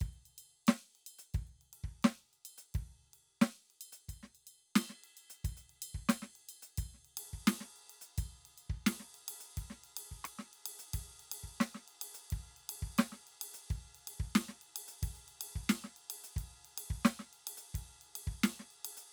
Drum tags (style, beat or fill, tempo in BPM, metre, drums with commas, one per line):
prog rock
beat
110 BPM
5/4
ride, ride bell, closed hi-hat, percussion, snare, cross-stick, floor tom, kick